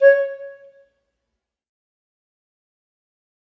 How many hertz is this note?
554.4 Hz